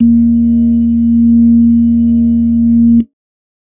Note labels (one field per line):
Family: keyboard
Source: electronic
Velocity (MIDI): 50